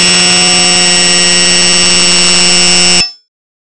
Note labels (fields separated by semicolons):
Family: bass; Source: synthesizer; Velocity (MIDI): 50; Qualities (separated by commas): bright, distorted